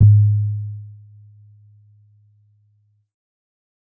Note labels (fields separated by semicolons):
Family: keyboard; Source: electronic; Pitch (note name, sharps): G#2; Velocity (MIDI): 100; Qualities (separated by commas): dark